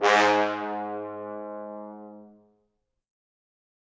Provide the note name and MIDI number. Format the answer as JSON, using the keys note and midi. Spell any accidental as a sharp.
{"note": "G#2", "midi": 44}